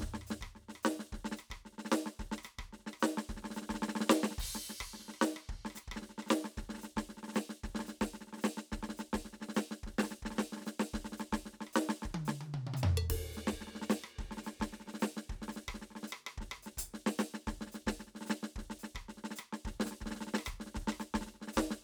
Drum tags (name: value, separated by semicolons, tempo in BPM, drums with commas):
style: Brazilian baião; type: beat; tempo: 110 BPM; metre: 4/4; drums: crash, ride, closed hi-hat, hi-hat pedal, percussion, snare, cross-stick, high tom, mid tom, floor tom, kick